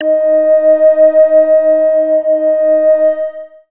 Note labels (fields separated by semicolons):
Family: bass; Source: synthesizer; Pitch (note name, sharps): D#5; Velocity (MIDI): 25; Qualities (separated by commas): long release, multiphonic